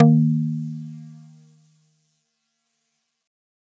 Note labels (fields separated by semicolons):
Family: mallet percussion; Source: acoustic; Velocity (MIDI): 25; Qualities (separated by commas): multiphonic